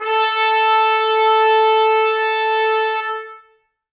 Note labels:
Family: brass; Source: acoustic; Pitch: A4; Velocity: 127; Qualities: bright, reverb

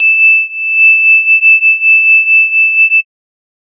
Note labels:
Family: mallet percussion; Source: synthesizer; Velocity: 25; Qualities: bright, multiphonic, non-linear envelope

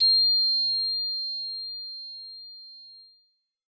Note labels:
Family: bass; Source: synthesizer; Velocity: 75; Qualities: bright, distorted

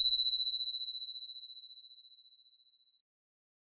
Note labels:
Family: bass; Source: synthesizer; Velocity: 25; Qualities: bright

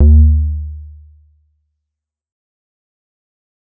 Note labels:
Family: bass; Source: synthesizer; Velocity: 75; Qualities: dark, fast decay

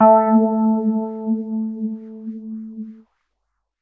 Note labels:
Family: keyboard; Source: electronic; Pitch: A3; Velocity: 75; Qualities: non-linear envelope

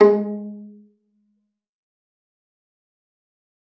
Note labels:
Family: string; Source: acoustic; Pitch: G#3; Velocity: 75; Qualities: fast decay, percussive, reverb

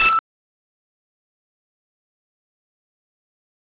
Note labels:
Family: bass; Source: synthesizer; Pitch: E6; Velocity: 127; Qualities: fast decay, percussive

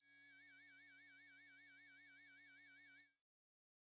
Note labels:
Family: organ; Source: electronic; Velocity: 100; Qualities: bright

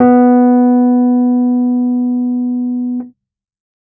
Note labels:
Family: keyboard; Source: electronic; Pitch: B3; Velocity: 100; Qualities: dark

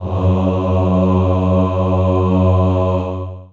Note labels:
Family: voice; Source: acoustic; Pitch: F#2; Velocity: 25; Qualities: long release, reverb

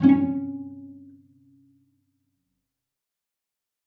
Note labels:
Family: string; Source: acoustic; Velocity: 50; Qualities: dark, fast decay, reverb

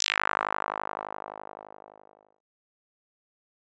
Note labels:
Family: bass; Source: synthesizer; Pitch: G#1; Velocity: 50; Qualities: bright, distorted, fast decay

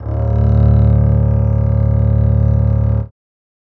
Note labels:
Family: string; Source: acoustic; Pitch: D1; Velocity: 127; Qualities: reverb

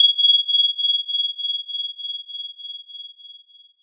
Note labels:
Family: mallet percussion; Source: electronic; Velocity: 75; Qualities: bright, long release

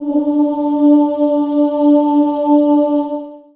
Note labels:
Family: voice; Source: acoustic; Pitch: D4; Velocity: 50; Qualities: dark, long release, reverb

